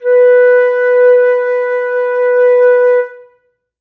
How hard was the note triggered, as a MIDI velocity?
50